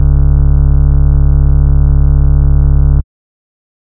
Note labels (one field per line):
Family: bass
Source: synthesizer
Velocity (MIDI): 127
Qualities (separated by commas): dark, distorted